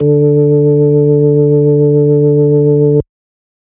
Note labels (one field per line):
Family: organ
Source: electronic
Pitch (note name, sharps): D3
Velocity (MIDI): 50